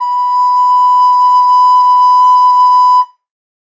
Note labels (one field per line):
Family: flute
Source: acoustic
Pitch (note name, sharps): B5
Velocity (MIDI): 50